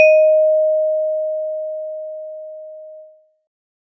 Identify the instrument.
acoustic mallet percussion instrument